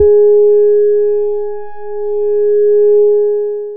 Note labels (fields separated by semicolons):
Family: bass; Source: synthesizer; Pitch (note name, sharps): G#4; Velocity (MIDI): 25; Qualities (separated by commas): long release